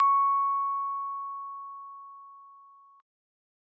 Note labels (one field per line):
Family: keyboard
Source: acoustic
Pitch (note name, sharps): C#6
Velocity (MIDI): 50